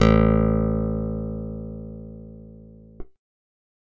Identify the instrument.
electronic keyboard